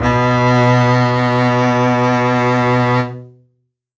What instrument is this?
acoustic string instrument